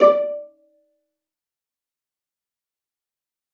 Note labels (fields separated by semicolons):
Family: string; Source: acoustic; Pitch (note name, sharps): D5; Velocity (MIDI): 25; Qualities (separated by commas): fast decay, percussive, reverb